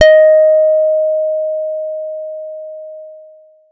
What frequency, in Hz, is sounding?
622.3 Hz